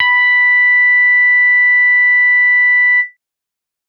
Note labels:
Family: bass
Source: synthesizer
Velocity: 75

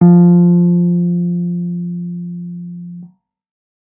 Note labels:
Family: keyboard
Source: electronic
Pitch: F3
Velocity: 50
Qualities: dark

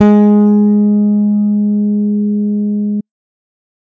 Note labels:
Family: bass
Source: electronic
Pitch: G#3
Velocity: 127

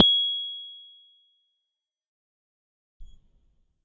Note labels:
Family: keyboard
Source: electronic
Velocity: 127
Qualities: fast decay

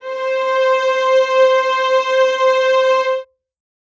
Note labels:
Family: string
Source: acoustic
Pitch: C5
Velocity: 50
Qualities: reverb

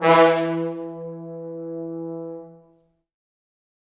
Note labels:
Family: brass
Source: acoustic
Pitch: E3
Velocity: 127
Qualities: bright, reverb

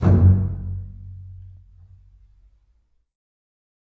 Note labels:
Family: string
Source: acoustic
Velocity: 127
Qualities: reverb

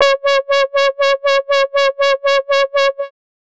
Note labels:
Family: bass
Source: synthesizer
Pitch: C#5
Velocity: 127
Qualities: bright, distorted, tempo-synced

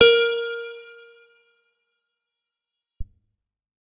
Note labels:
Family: guitar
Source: electronic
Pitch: A#4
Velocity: 75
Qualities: bright, reverb

